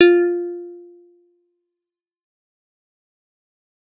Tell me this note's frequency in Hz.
349.2 Hz